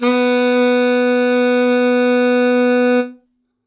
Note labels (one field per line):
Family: reed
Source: acoustic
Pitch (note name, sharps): B3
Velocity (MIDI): 50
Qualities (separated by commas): reverb